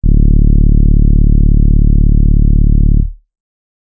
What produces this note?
electronic keyboard